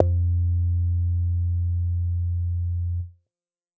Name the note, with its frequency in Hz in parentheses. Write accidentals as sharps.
F2 (87.31 Hz)